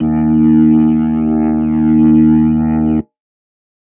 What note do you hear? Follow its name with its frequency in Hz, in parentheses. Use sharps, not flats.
D#2 (77.78 Hz)